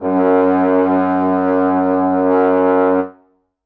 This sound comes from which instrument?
acoustic brass instrument